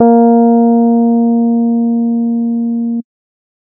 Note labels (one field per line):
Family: keyboard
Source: electronic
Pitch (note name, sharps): A#3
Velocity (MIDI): 100